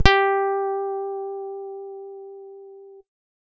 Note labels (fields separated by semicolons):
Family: guitar; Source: electronic; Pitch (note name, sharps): G4; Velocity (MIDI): 127